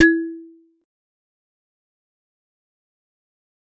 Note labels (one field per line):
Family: mallet percussion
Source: acoustic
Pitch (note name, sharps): E4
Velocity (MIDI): 50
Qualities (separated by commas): fast decay, percussive